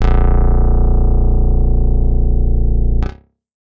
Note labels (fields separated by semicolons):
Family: guitar; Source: acoustic; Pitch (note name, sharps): A#0; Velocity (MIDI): 100